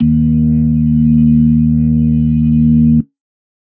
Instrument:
electronic organ